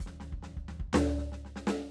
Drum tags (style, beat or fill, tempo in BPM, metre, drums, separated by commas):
fast funk, fill, 125 BPM, 4/4, hi-hat pedal, snare, floor tom, kick